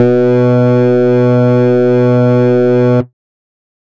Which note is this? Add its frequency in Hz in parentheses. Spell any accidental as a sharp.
B2 (123.5 Hz)